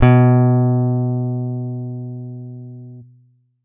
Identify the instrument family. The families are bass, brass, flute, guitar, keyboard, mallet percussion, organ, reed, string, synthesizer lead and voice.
guitar